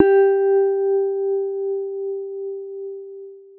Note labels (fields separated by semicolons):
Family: guitar; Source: electronic; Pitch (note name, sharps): G4; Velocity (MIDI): 100; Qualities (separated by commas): long release, reverb